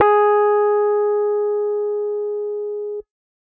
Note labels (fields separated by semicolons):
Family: keyboard; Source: electronic; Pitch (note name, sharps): G#4; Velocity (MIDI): 127; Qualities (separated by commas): dark